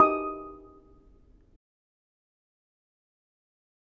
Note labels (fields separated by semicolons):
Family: mallet percussion; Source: acoustic; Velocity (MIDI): 25; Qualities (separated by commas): fast decay, percussive, reverb